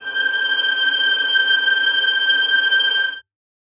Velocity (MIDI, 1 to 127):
25